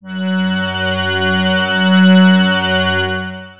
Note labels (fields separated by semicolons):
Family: synthesizer lead; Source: synthesizer; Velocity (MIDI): 127; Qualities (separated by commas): bright, long release, non-linear envelope